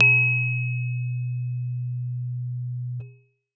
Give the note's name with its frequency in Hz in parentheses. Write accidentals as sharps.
B2 (123.5 Hz)